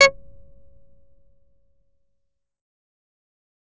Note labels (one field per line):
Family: bass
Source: synthesizer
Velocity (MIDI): 75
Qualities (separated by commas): distorted, fast decay, percussive